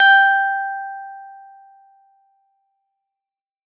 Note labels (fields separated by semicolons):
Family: guitar; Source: synthesizer; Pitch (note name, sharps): G5; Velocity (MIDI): 127